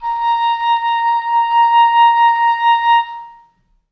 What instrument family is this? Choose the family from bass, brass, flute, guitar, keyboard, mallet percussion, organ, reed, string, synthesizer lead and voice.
reed